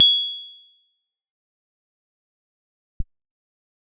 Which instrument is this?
electronic guitar